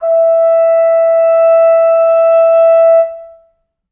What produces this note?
acoustic brass instrument